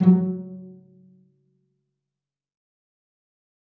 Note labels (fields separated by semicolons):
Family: string; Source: acoustic; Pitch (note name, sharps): F#3; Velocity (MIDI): 100; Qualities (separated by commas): dark, fast decay, percussive, reverb